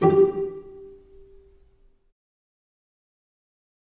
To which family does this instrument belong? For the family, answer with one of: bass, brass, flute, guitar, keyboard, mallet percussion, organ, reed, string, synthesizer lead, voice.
string